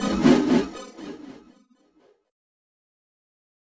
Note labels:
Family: keyboard; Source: electronic; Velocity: 50; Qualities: fast decay, non-linear envelope

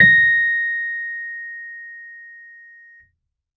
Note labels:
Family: keyboard; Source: electronic; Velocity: 100

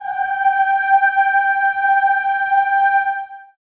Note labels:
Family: voice; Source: acoustic; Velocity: 100; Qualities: long release, reverb

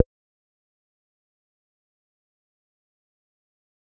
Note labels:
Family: bass; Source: synthesizer; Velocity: 127; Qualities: fast decay, percussive

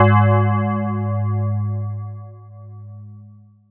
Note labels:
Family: mallet percussion; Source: electronic; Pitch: G#2; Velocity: 100

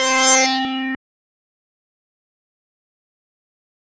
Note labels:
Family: bass; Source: synthesizer; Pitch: C4; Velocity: 50; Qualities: bright, distorted, fast decay

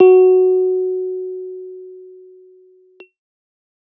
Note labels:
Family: keyboard; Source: electronic; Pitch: F#4; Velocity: 25

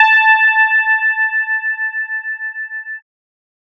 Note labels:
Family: bass; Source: synthesizer; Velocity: 25

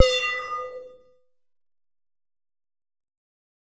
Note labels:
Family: bass; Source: synthesizer; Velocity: 50; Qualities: bright, distorted

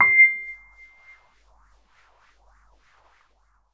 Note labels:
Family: keyboard; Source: electronic; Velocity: 25; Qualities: non-linear envelope, percussive

